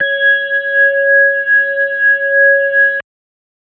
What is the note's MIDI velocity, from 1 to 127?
25